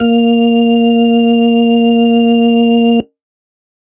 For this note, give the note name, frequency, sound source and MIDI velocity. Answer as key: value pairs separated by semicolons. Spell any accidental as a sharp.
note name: A#3; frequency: 233.1 Hz; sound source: electronic; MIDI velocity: 25